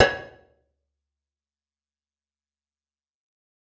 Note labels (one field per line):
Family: guitar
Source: electronic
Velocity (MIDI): 75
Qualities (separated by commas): bright, fast decay, percussive, reverb